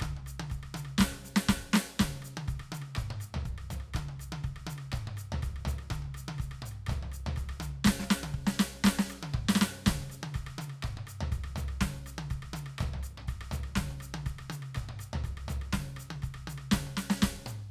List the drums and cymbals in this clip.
hi-hat pedal, snare, cross-stick, high tom, mid tom, floor tom and kick